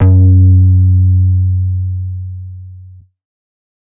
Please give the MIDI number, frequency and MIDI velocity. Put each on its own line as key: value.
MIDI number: 42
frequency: 92.5 Hz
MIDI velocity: 75